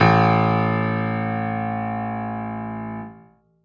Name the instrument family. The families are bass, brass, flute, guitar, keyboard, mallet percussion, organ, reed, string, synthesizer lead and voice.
keyboard